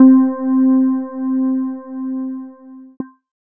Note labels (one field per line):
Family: keyboard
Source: electronic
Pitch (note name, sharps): C4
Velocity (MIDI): 25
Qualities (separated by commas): dark, distorted